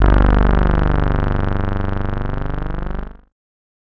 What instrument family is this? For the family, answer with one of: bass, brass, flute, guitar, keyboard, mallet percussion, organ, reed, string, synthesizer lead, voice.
bass